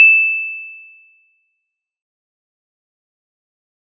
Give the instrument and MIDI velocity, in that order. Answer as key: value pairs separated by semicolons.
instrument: acoustic mallet percussion instrument; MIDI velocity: 100